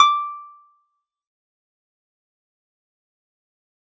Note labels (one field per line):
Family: guitar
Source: acoustic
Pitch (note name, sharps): D6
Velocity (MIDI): 100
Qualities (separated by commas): fast decay, percussive